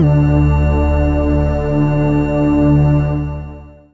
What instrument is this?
synthesizer lead